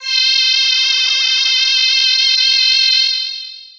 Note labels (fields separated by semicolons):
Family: voice; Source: synthesizer; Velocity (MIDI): 127; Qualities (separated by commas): bright, distorted, long release